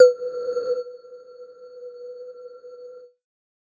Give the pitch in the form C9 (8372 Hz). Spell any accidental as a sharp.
B4 (493.9 Hz)